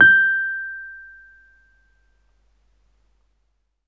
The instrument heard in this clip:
electronic keyboard